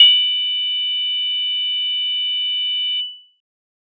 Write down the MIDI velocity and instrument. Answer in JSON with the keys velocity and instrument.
{"velocity": 100, "instrument": "electronic keyboard"}